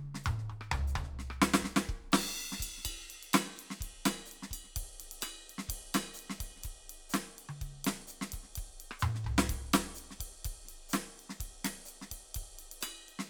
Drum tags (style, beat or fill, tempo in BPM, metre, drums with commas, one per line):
Middle Eastern
beat
126 BPM
4/4
crash, ride, ride bell, closed hi-hat, hi-hat pedal, snare, cross-stick, high tom, mid tom, floor tom, kick